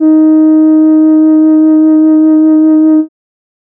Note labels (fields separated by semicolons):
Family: keyboard; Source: synthesizer; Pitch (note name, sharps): D#4; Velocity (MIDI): 127